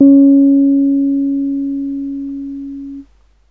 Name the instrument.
electronic keyboard